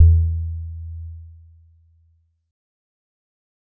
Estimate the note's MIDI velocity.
25